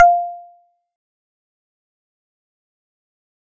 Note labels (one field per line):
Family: mallet percussion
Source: acoustic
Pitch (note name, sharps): F5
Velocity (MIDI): 50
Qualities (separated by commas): fast decay, percussive